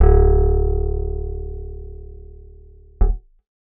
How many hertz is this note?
36.71 Hz